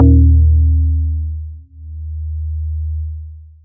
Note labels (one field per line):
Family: guitar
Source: synthesizer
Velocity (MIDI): 25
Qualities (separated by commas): dark, long release